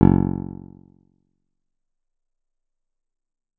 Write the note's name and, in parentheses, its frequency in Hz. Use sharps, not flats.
F#1 (46.25 Hz)